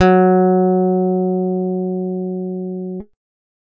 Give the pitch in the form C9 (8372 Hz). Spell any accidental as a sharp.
F#3 (185 Hz)